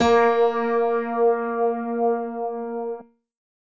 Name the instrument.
electronic keyboard